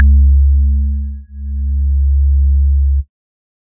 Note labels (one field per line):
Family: organ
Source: electronic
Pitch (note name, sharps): C#2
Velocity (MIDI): 75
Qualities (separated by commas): dark